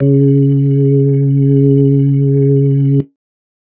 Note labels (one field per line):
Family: organ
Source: electronic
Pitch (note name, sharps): C#3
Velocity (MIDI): 75